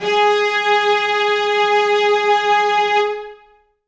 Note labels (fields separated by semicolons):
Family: string; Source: acoustic; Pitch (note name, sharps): G#4; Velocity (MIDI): 100; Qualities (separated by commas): reverb